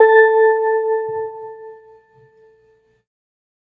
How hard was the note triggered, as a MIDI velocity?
75